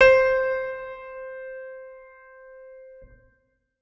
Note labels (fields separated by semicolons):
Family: organ; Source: electronic; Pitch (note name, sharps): C5; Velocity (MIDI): 127; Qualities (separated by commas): reverb